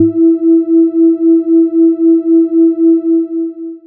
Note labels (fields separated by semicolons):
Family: bass; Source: synthesizer; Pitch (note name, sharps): E4; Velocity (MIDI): 50; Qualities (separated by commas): long release